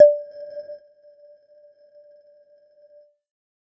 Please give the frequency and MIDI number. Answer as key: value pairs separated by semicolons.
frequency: 587.3 Hz; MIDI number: 74